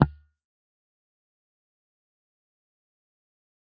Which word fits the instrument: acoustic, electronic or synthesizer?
electronic